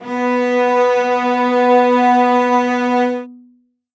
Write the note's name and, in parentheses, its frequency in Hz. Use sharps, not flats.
B3 (246.9 Hz)